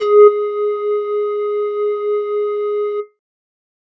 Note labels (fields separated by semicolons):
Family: flute; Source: synthesizer; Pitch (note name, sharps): G#4; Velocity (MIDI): 25; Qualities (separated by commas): distorted